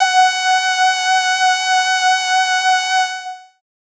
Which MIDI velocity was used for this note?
50